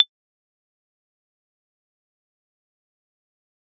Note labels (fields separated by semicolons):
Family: mallet percussion; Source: acoustic; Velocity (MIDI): 50; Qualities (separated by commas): dark, fast decay, percussive, reverb